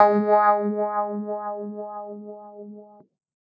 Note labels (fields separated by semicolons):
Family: keyboard; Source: electronic; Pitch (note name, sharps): G#3; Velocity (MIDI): 50